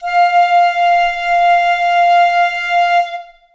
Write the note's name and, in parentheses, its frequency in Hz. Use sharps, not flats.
F5 (698.5 Hz)